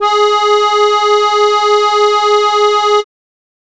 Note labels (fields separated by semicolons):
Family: keyboard; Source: acoustic; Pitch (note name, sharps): G#4; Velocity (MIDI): 50